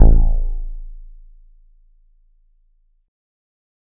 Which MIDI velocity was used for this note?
100